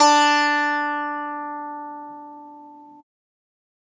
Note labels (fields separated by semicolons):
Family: guitar; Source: acoustic; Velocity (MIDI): 127; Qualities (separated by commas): bright, multiphonic, reverb